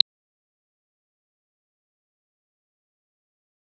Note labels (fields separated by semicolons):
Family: bass; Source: synthesizer; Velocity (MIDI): 127; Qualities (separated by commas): fast decay, percussive